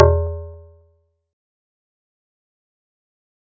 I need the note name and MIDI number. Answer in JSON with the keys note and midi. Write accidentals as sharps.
{"note": "E2", "midi": 40}